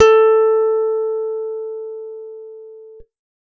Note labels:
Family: guitar; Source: acoustic; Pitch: A4; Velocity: 75

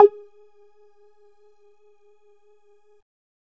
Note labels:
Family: bass; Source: synthesizer; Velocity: 25; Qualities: percussive

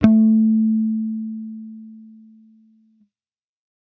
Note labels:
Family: bass; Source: electronic; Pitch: A3; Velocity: 127

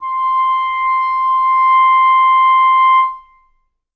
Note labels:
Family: reed; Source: acoustic; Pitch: C6; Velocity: 50; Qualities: reverb

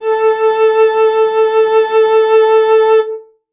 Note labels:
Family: string; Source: acoustic; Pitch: A4; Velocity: 100; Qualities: reverb

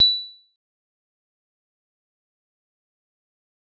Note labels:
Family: mallet percussion; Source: acoustic; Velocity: 50; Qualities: bright, fast decay, percussive

